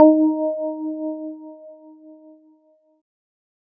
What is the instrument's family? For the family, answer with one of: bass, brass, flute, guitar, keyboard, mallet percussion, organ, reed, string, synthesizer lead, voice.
keyboard